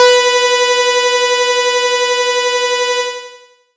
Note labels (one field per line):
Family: bass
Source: synthesizer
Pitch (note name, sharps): B4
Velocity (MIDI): 25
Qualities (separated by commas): bright, distorted, long release